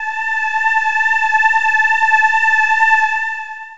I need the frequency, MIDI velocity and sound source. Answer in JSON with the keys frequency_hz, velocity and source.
{"frequency_hz": 880, "velocity": 75, "source": "synthesizer"}